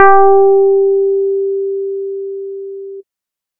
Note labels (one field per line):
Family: bass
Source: synthesizer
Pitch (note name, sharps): G4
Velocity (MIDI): 50